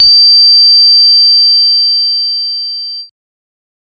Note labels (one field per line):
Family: bass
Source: synthesizer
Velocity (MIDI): 25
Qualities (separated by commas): bright, distorted, multiphonic